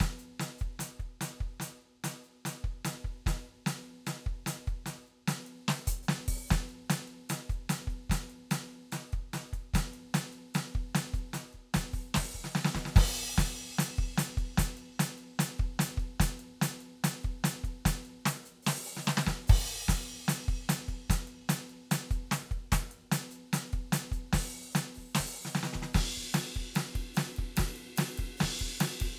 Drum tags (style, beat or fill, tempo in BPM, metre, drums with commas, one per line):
Motown
beat
148 BPM
4/4
crash, ride, closed hi-hat, open hi-hat, hi-hat pedal, snare, kick